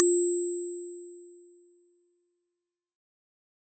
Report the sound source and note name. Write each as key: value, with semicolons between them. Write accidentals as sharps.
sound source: acoustic; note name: F4